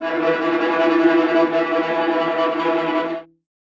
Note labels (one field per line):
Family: string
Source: acoustic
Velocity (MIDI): 25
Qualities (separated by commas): non-linear envelope, reverb